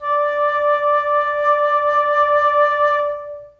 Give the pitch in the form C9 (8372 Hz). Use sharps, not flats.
D5 (587.3 Hz)